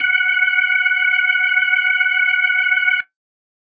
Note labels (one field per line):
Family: organ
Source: electronic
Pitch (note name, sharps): F#5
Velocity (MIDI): 100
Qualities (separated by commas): reverb